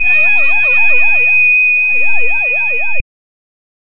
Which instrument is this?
synthesizer reed instrument